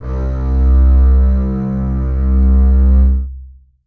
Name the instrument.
acoustic string instrument